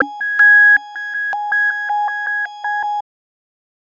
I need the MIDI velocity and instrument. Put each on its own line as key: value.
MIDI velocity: 50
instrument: synthesizer bass